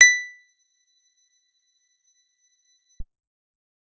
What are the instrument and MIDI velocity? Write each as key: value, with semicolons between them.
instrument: acoustic guitar; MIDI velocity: 75